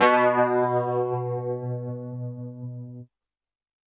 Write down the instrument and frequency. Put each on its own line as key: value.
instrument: electronic keyboard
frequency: 123.5 Hz